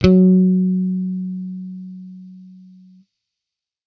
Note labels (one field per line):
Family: bass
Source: electronic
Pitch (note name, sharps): F#3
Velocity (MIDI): 100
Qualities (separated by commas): distorted